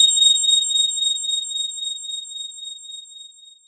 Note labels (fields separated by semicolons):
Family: mallet percussion; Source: electronic; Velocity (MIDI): 50; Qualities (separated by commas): bright, long release